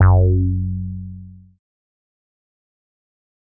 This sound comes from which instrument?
synthesizer bass